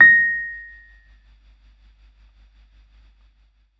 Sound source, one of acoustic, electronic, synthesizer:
electronic